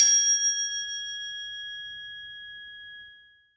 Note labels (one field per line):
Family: mallet percussion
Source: acoustic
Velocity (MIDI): 100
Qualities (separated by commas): bright, reverb